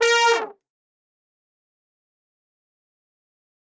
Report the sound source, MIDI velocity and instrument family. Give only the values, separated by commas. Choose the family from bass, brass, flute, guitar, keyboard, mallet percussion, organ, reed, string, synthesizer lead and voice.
acoustic, 127, brass